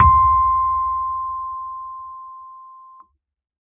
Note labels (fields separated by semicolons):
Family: keyboard; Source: electronic; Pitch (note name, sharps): C6; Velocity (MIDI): 100